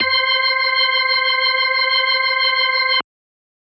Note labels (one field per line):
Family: organ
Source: electronic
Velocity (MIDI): 50